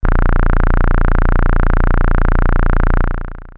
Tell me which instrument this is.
synthesizer bass